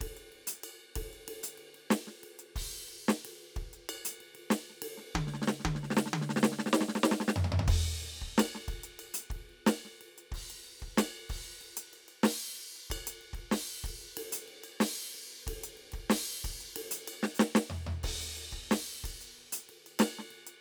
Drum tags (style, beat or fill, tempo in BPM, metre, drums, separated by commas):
rock, beat, 93 BPM, 4/4, crash, ride, ride bell, closed hi-hat, hi-hat pedal, snare, high tom, floor tom, kick